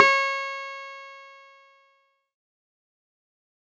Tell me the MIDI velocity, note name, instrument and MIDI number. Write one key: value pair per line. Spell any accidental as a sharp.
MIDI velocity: 127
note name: C#5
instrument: electronic keyboard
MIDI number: 73